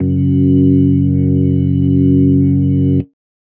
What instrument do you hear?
electronic organ